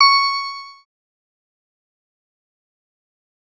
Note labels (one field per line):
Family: synthesizer lead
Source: synthesizer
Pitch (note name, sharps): C#6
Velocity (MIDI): 75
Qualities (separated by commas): distorted, fast decay